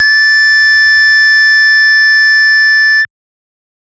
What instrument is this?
synthesizer bass